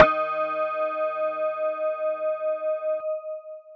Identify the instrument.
electronic mallet percussion instrument